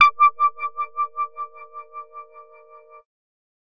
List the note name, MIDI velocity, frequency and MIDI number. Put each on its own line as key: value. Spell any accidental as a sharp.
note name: D6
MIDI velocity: 75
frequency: 1175 Hz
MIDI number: 86